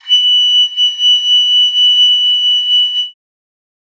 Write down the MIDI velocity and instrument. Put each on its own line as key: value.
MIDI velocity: 25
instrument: acoustic flute